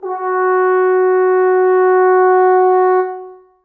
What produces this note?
acoustic brass instrument